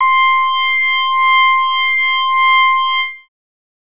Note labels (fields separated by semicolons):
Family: bass; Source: synthesizer; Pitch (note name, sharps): C6; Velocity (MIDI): 75; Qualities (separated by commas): bright, distorted